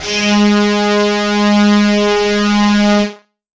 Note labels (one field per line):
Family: guitar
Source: electronic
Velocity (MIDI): 127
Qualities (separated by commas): distorted